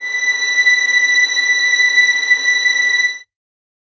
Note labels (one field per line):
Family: string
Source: acoustic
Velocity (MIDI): 100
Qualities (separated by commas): reverb